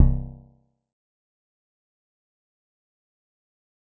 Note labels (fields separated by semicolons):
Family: guitar; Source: synthesizer; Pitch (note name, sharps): C1; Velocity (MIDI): 25; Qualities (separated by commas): dark, fast decay, percussive